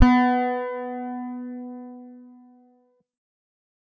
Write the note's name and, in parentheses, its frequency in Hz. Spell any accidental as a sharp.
B3 (246.9 Hz)